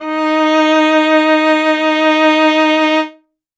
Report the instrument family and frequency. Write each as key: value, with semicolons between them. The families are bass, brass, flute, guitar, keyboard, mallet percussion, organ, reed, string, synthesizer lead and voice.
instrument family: string; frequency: 311.1 Hz